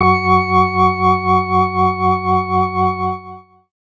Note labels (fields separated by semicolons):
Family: organ; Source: electronic; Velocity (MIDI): 50; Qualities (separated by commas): distorted